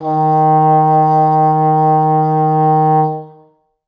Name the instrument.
acoustic reed instrument